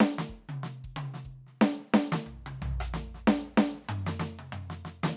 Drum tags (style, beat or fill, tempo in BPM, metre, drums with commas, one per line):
New Orleans funk
fill
93 BPM
4/4
open hi-hat, hi-hat pedal, snare, cross-stick, high tom, mid tom, floor tom, kick